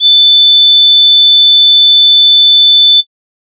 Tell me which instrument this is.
synthesizer flute